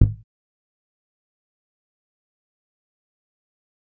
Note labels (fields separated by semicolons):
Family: bass; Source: electronic; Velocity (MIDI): 25; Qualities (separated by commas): fast decay, percussive